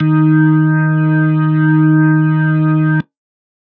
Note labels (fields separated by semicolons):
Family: organ; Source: electronic; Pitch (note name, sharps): D#3; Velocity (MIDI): 127